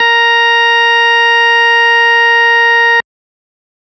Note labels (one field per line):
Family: organ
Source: electronic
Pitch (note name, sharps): A#4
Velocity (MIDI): 127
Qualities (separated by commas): distorted